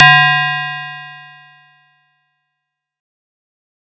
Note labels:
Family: mallet percussion; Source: acoustic; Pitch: D3; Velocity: 127; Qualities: bright

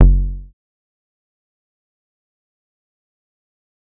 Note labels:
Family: bass; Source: synthesizer; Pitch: F#1; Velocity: 100; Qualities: dark, fast decay, percussive

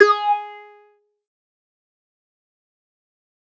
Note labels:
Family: bass; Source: synthesizer; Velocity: 50; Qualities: distorted, fast decay, percussive

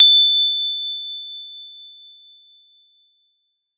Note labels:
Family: mallet percussion; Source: acoustic; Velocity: 75; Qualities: bright

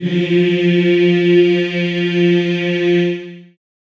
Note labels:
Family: voice; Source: acoustic; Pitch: F3; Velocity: 100; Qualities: long release, reverb

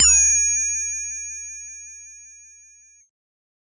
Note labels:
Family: bass; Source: synthesizer; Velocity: 25; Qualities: bright, distorted, multiphonic

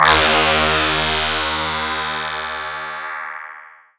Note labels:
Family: mallet percussion; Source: electronic; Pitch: D#2; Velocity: 127; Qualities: bright, distorted, long release, non-linear envelope

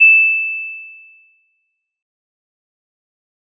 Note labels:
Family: mallet percussion; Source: acoustic; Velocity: 25; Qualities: bright, fast decay

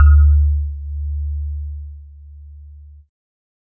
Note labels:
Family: keyboard; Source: electronic; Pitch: D2; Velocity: 100; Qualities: multiphonic

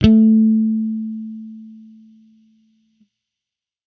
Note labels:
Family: bass; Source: electronic; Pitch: A3; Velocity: 75; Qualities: distorted

